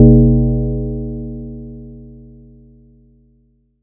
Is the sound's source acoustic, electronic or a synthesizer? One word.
acoustic